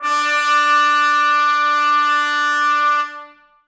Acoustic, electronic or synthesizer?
acoustic